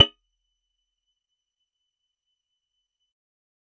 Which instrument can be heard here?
acoustic guitar